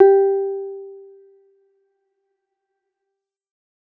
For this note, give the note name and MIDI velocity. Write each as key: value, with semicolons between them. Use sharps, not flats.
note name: G4; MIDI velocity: 75